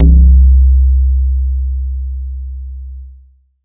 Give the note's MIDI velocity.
127